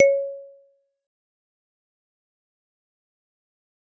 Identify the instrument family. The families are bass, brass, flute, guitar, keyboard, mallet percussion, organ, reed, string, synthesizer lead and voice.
mallet percussion